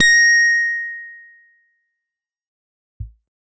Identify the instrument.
electronic guitar